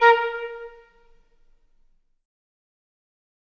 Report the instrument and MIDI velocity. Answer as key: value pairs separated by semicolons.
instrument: acoustic flute; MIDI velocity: 25